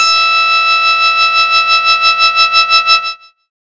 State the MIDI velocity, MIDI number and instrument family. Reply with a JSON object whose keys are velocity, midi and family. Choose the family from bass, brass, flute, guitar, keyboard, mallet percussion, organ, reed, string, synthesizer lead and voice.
{"velocity": 75, "midi": 88, "family": "bass"}